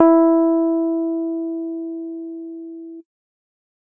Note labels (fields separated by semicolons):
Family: keyboard; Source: electronic; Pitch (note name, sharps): E4; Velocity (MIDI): 100; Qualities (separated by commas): dark